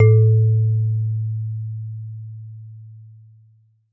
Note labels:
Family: mallet percussion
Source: acoustic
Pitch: A2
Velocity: 75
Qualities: dark, reverb

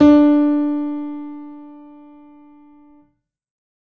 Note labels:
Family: keyboard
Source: acoustic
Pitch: D4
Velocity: 127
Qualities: reverb

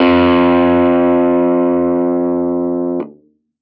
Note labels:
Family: keyboard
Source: electronic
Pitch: F2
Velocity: 100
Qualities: distorted

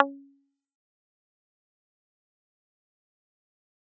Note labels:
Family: guitar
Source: electronic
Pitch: C#4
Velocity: 100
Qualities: fast decay, percussive

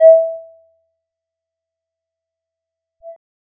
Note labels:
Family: bass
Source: synthesizer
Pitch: E5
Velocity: 25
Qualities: dark, fast decay, percussive

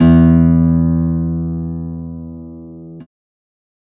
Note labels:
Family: guitar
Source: electronic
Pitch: E2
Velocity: 75

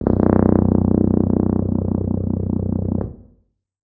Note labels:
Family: brass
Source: acoustic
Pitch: B0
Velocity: 100

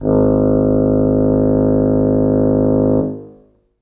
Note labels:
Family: reed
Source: acoustic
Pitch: G#1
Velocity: 25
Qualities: reverb

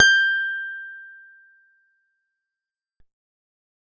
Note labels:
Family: guitar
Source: acoustic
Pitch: G6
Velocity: 127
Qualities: fast decay

